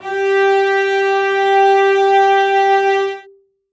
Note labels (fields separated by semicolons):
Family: string; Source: acoustic; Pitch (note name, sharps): G4; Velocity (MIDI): 100; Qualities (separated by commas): reverb